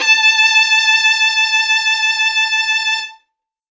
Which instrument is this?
acoustic string instrument